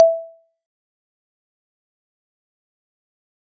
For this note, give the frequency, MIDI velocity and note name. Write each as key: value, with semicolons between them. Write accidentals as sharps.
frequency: 659.3 Hz; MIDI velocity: 75; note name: E5